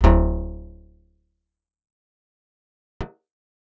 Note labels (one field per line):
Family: guitar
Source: acoustic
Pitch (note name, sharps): D1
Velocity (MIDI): 75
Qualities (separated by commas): fast decay, reverb